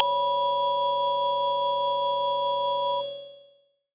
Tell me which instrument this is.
synthesizer bass